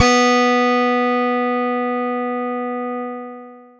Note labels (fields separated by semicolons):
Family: keyboard; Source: electronic; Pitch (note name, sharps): B3; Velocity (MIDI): 25; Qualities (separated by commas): bright, long release